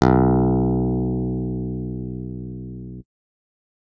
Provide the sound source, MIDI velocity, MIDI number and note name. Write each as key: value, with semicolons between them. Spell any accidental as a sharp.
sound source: electronic; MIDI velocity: 127; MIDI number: 35; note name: B1